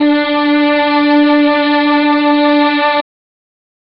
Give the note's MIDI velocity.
127